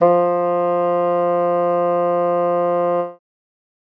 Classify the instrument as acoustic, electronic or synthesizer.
acoustic